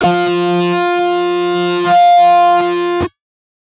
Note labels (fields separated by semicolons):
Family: guitar; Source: synthesizer; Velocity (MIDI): 25; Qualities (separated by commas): bright, distorted